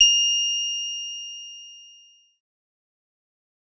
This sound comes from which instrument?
synthesizer bass